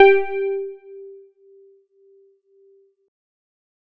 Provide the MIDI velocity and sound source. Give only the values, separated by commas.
100, electronic